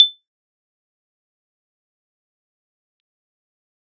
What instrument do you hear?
electronic keyboard